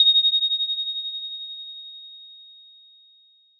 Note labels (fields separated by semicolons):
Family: mallet percussion; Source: acoustic; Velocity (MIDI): 127; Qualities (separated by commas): bright, multiphonic